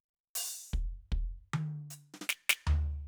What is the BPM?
78 BPM